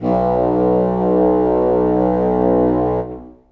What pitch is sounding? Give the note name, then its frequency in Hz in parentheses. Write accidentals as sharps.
B1 (61.74 Hz)